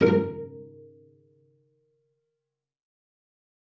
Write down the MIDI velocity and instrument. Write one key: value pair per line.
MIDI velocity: 25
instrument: acoustic string instrument